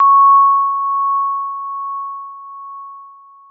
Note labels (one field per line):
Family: keyboard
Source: electronic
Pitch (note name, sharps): C#6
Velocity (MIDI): 100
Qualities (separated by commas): long release